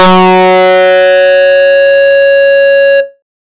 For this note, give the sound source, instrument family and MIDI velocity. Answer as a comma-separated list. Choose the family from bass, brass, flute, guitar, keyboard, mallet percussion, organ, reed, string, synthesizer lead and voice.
synthesizer, bass, 100